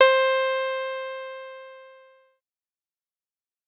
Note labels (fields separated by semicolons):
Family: bass; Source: synthesizer; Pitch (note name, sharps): C5; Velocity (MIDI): 100; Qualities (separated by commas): bright, distorted, fast decay